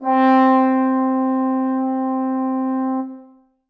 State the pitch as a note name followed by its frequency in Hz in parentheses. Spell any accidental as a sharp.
C4 (261.6 Hz)